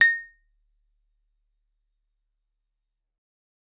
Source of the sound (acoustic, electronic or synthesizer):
acoustic